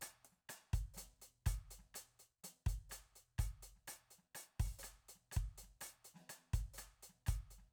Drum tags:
cha-cha
beat
124 BPM
4/4
closed hi-hat, open hi-hat, hi-hat pedal, snare, cross-stick, kick

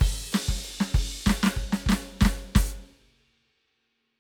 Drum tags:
Afrobeat
beat
94 BPM
4/4
crash, ride, open hi-hat, hi-hat pedal, snare, kick

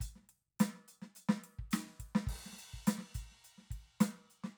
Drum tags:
rock
beat
105 BPM
4/4
crash, closed hi-hat, hi-hat pedal, snare, kick

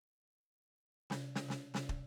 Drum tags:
Afro-Cuban rumba
fill
110 BPM
4/4
snare, high tom, kick

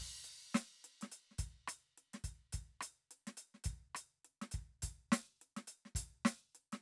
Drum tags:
soul
beat
105 BPM
4/4
closed hi-hat, hi-hat pedal, snare, cross-stick, kick

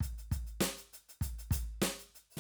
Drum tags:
rock
beat
100 BPM
4/4
closed hi-hat, open hi-hat, hi-hat pedal, snare, kick

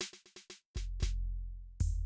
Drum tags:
samba
fill
116 BPM
4/4
open hi-hat, hi-hat pedal, snare, floor tom, kick

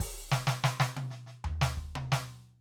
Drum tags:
funk rock
fill
92 BPM
4/4
open hi-hat, snare, high tom, floor tom, kick

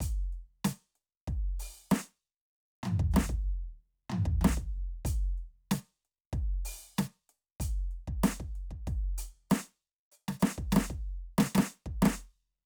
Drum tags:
funk
beat
95 BPM
4/4
closed hi-hat, open hi-hat, hi-hat pedal, snare, high tom, mid tom, floor tom, kick

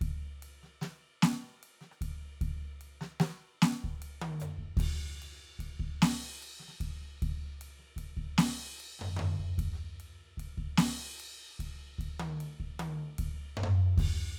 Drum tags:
rock
beat
50 BPM
4/4
crash, ride, hi-hat pedal, snare, cross-stick, high tom, floor tom, kick

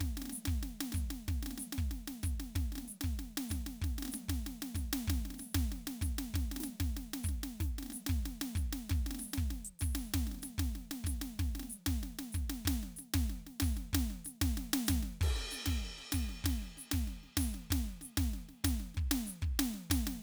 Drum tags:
Brazilian baião
beat
95 BPM
4/4
ride, closed hi-hat, hi-hat pedal, snare, kick

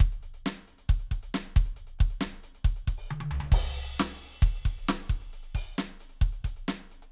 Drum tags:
rock
beat
135 BPM
4/4
crash, closed hi-hat, open hi-hat, hi-hat pedal, snare, high tom, floor tom, kick

